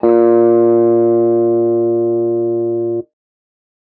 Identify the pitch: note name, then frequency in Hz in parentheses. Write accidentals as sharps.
A#2 (116.5 Hz)